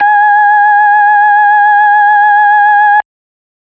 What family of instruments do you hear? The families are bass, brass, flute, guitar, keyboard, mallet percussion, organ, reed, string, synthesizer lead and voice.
organ